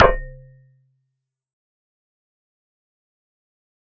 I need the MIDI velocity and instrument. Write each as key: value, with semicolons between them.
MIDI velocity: 75; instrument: acoustic mallet percussion instrument